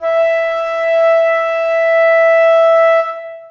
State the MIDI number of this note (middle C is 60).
76